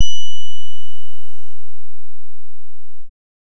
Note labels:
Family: bass; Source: synthesizer; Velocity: 25; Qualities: distorted

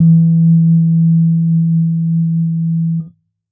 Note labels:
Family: keyboard; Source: electronic; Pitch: E3; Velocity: 50; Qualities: dark

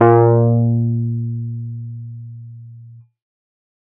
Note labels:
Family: keyboard; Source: electronic; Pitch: A#2; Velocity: 25; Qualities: distorted

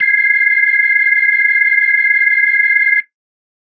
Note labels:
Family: organ; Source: electronic; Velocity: 127

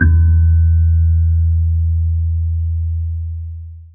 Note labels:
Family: mallet percussion; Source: acoustic; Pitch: E2; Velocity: 25; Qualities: dark, long release, reverb

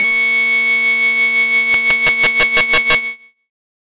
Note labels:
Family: bass; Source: synthesizer; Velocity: 50; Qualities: bright, distorted

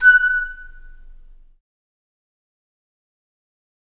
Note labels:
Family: flute; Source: acoustic; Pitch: F#6; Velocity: 25; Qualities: fast decay, reverb

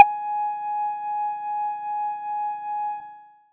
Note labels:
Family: bass; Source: synthesizer; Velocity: 50; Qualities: multiphonic

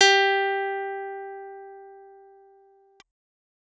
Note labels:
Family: keyboard; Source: electronic; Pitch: G4; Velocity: 127

